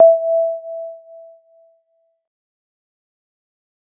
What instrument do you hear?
electronic keyboard